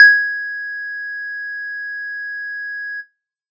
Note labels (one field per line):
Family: bass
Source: synthesizer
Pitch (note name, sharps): G#6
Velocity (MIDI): 25